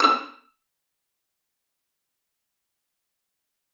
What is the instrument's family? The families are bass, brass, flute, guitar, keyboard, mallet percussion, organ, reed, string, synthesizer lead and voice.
string